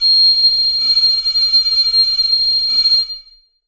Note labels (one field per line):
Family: flute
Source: acoustic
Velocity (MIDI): 50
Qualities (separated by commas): bright, reverb